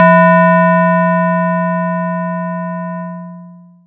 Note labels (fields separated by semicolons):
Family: mallet percussion; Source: acoustic; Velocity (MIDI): 50; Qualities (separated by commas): distorted, long release